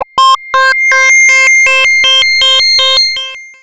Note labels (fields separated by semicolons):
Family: bass; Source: synthesizer; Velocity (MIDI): 50; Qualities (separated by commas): bright, distorted, long release, multiphonic, tempo-synced